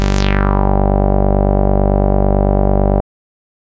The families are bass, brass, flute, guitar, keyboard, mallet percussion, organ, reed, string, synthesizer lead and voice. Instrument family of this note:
bass